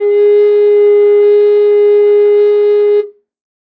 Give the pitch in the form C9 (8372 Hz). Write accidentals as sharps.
G#4 (415.3 Hz)